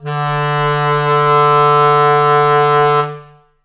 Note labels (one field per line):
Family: reed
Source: acoustic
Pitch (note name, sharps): D3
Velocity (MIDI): 127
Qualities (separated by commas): reverb